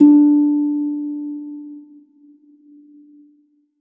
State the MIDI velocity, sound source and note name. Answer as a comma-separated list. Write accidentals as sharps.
25, acoustic, D4